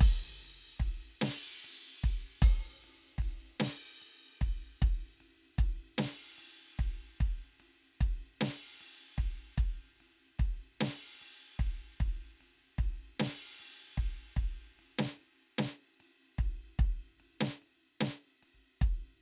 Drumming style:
rock